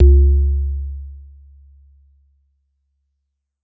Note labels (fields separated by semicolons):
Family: mallet percussion; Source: acoustic; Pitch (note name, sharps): C#2; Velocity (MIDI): 127; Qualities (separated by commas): dark, non-linear envelope